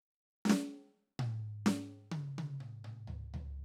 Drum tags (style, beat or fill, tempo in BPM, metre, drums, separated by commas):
indie rock, fill, 63 BPM, 4/4, snare, high tom, mid tom, floor tom